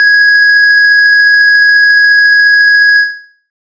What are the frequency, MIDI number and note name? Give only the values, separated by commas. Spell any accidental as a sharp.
1661 Hz, 92, G#6